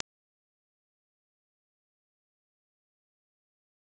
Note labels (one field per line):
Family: bass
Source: synthesizer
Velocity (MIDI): 75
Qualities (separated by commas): fast decay, percussive